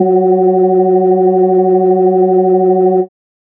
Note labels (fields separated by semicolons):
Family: organ; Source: electronic; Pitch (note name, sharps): F#3; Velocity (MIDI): 100